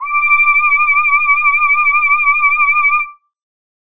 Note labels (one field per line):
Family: voice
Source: synthesizer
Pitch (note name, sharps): D6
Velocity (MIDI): 127